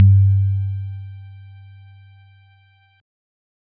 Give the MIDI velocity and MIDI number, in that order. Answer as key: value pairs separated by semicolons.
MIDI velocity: 50; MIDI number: 43